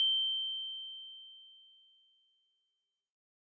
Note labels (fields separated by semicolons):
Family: mallet percussion; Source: acoustic; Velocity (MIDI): 100; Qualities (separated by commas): bright